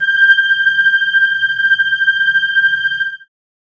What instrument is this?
synthesizer keyboard